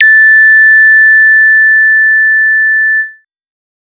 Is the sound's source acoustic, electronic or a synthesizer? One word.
synthesizer